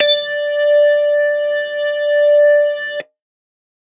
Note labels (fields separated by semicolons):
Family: organ; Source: electronic; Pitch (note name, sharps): D5; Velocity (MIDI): 25